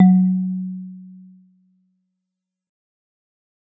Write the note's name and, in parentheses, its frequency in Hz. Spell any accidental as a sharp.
F#3 (185 Hz)